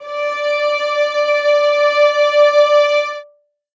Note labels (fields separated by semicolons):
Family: string; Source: acoustic; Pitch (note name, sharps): D5; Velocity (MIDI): 75; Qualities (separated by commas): reverb